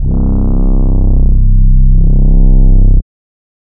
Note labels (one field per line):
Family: reed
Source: synthesizer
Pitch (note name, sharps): C1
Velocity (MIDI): 25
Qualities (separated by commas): distorted, non-linear envelope